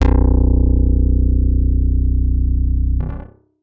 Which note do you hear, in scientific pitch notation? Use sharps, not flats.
B0